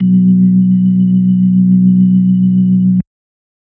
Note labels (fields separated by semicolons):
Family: organ; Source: electronic; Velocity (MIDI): 75; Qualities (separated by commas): dark